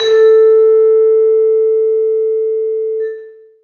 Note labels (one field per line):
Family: mallet percussion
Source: acoustic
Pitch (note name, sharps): A4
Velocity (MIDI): 127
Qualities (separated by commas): long release, reverb